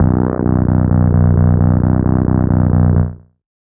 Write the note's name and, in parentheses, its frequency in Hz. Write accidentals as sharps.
B0 (30.87 Hz)